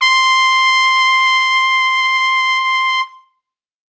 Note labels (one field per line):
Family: brass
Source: acoustic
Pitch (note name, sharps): C6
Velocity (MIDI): 75